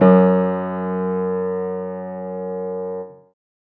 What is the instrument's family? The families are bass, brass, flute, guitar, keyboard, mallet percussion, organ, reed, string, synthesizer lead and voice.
keyboard